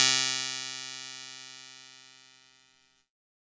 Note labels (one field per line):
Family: keyboard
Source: electronic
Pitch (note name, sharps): C3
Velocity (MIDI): 75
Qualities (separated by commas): bright, distorted